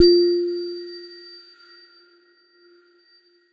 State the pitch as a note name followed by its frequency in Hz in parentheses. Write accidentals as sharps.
F4 (349.2 Hz)